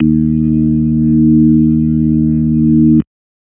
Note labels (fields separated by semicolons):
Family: organ; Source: electronic; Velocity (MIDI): 50